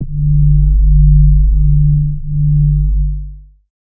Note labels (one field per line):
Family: bass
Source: synthesizer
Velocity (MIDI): 25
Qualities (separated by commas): dark, long release, multiphonic